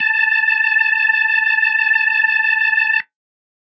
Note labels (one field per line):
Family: organ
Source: electronic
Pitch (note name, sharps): A5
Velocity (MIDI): 75